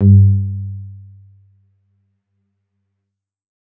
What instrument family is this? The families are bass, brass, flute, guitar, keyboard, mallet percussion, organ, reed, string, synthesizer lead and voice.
keyboard